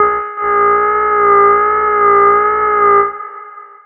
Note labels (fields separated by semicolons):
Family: bass; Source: synthesizer; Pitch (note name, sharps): G#4; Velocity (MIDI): 25; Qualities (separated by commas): long release, reverb